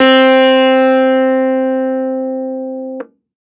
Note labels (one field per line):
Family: keyboard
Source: electronic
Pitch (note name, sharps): C4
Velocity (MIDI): 127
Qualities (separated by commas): distorted